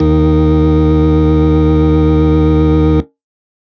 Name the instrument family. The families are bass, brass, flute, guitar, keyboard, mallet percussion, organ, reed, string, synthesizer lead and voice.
organ